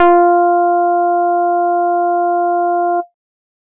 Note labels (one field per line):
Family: bass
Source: synthesizer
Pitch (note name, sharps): F4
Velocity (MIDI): 50